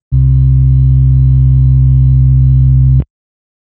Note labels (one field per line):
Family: organ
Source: electronic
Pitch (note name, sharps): C2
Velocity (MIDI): 25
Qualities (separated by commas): dark